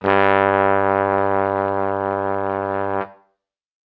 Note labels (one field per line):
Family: brass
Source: acoustic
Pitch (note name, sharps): G2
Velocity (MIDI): 75